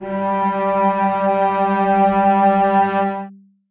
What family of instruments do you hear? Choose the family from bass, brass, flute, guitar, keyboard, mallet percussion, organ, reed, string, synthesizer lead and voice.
string